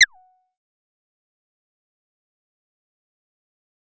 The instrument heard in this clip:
synthesizer bass